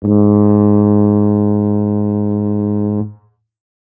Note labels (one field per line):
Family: brass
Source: acoustic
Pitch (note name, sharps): G#2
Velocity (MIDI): 50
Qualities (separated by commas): dark